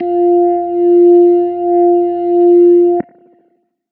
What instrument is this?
electronic organ